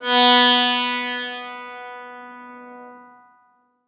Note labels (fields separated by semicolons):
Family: guitar; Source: acoustic; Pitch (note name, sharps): B3; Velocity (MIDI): 50; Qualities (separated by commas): bright, reverb